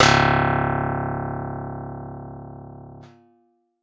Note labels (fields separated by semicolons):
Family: guitar; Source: synthesizer; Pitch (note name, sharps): C#1; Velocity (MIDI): 50